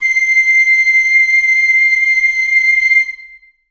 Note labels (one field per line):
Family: flute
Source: acoustic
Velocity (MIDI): 100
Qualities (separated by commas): reverb